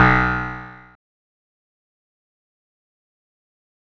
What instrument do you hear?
electronic guitar